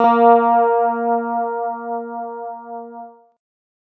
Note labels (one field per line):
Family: guitar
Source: electronic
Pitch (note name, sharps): A#3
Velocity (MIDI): 25